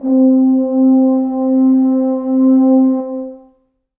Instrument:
acoustic brass instrument